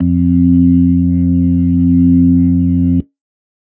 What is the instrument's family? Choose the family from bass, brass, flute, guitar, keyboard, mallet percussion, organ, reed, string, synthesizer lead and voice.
organ